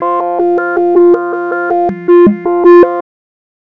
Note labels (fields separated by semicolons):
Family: bass; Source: synthesizer; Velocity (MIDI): 100; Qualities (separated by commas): tempo-synced